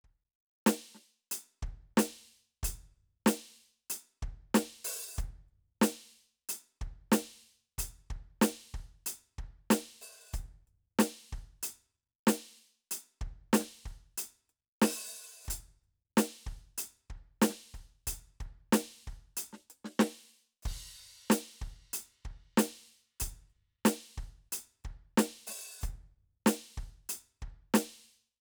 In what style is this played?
rock